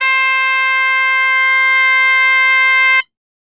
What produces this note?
acoustic flute